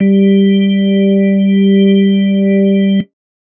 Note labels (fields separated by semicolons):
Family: organ; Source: electronic; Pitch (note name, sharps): G3; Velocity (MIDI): 100; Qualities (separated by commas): dark